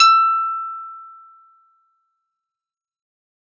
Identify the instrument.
acoustic guitar